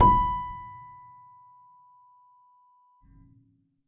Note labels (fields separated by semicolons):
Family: keyboard; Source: acoustic; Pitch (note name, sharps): B5; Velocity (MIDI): 75; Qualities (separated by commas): reverb